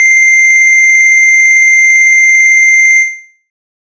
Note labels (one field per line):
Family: bass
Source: synthesizer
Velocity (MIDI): 25